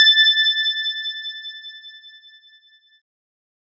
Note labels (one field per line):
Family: keyboard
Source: electronic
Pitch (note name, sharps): A6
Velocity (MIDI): 75